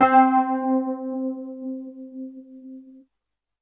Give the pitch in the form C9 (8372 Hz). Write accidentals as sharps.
C4 (261.6 Hz)